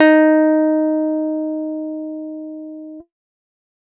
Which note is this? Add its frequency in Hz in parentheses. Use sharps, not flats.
D#4 (311.1 Hz)